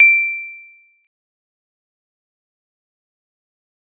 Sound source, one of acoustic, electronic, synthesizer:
acoustic